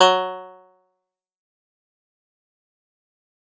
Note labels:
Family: guitar; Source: acoustic; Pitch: F#3; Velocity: 25; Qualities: bright, fast decay, percussive

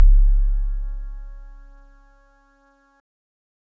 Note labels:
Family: keyboard; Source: electronic; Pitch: C#1; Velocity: 127; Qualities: dark

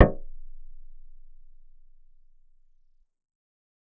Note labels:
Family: bass; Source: synthesizer; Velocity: 127; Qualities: reverb

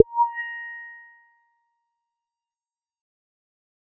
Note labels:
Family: bass; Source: synthesizer; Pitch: A#5; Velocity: 75; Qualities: fast decay

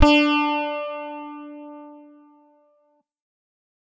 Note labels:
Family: guitar; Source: electronic; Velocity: 75; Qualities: distorted

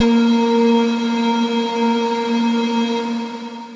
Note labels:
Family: guitar; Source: electronic; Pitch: A#3; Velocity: 50; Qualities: long release

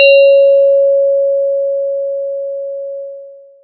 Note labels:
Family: mallet percussion; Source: electronic; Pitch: C#5; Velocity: 50; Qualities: long release, multiphonic

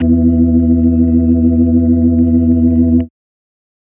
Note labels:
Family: organ; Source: electronic; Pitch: E2; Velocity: 25; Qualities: dark

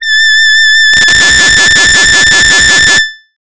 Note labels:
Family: voice; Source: synthesizer; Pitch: A6; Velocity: 75

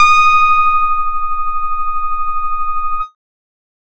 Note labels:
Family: bass; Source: synthesizer; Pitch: D#6; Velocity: 50; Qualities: distorted, multiphonic, tempo-synced

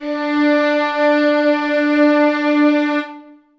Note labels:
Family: string; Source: acoustic; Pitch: D4; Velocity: 75; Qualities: reverb

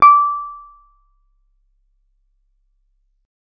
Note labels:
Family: guitar; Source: acoustic; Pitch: D6; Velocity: 50; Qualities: percussive

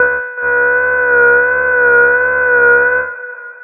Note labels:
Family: bass; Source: synthesizer; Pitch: B4; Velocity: 50; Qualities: long release, reverb

